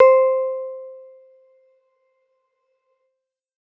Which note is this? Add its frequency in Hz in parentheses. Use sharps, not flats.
C5 (523.3 Hz)